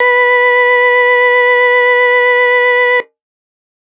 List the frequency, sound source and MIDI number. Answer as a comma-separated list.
493.9 Hz, electronic, 71